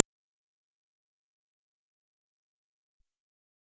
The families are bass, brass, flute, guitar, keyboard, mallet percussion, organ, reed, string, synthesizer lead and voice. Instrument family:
bass